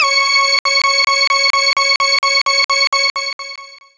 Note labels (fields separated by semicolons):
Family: synthesizer lead; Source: synthesizer; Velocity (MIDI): 50; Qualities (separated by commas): bright, long release